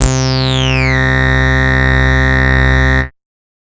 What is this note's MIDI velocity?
127